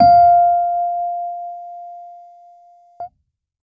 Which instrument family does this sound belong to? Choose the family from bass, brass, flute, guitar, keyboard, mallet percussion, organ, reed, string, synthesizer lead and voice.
keyboard